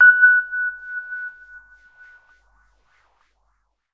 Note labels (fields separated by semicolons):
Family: keyboard; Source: electronic; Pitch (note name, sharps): F#6; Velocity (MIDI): 25; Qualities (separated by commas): non-linear envelope